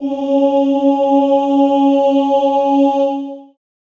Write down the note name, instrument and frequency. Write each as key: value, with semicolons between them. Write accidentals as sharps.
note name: C#4; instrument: acoustic voice; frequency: 277.2 Hz